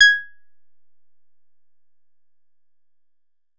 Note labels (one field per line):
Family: guitar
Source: synthesizer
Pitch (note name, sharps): G#6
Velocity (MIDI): 25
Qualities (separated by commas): percussive